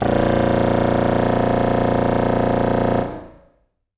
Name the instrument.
acoustic reed instrument